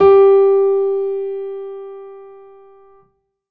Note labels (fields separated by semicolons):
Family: keyboard; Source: acoustic; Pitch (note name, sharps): G4; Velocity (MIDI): 75; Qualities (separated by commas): reverb